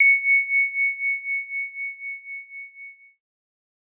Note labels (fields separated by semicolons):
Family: keyboard; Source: electronic; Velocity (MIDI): 75; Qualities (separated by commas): bright